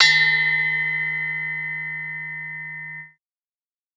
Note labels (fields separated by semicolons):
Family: mallet percussion; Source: acoustic; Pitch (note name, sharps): D#3; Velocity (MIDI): 127